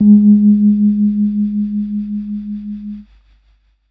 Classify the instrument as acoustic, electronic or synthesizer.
electronic